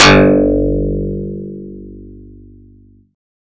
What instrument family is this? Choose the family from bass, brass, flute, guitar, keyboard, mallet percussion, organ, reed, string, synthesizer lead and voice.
bass